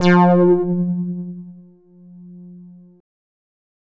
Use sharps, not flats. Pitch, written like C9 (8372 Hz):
F3 (174.6 Hz)